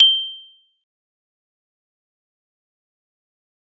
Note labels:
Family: mallet percussion; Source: acoustic; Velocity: 25; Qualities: bright, fast decay, percussive

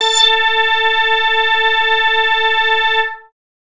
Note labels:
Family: bass; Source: synthesizer; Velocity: 100; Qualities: distorted

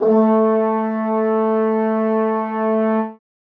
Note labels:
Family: brass; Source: acoustic; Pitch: A3; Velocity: 100; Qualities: reverb

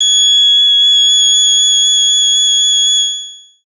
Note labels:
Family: bass; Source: synthesizer; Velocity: 100; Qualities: bright, distorted, long release

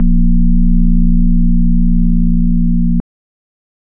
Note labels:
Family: organ; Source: electronic; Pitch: A#0; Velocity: 127

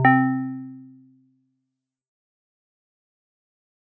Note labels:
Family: mallet percussion; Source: acoustic; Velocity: 75; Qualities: dark, fast decay, multiphonic

